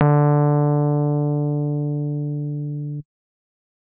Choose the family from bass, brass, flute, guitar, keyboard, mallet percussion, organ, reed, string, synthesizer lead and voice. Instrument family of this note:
keyboard